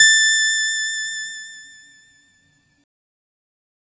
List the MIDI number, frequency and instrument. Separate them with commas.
93, 1760 Hz, synthesizer keyboard